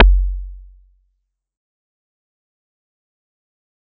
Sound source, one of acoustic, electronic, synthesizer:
acoustic